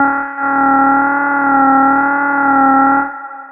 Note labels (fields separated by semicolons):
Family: bass; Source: synthesizer; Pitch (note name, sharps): C#4; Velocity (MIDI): 100; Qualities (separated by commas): long release, reverb